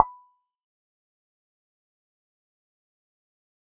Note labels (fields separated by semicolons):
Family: bass; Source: synthesizer; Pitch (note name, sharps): B5; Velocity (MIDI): 100; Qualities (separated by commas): fast decay, percussive